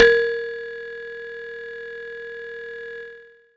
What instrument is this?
acoustic mallet percussion instrument